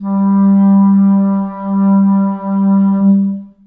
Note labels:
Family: reed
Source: acoustic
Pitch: G3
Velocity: 50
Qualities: dark, long release, reverb

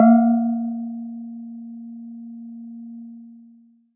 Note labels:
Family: mallet percussion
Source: acoustic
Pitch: A#3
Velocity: 50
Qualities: long release

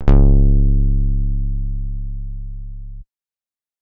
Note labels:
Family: guitar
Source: electronic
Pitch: C#1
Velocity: 127

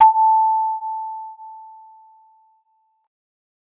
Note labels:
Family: mallet percussion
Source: acoustic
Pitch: A5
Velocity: 50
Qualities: non-linear envelope

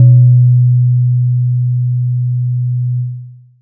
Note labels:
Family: mallet percussion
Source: acoustic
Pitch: B2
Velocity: 25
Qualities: dark, long release

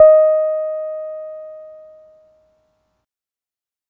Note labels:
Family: keyboard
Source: electronic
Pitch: D#5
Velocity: 100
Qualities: dark

